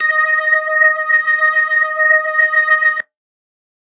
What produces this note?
electronic organ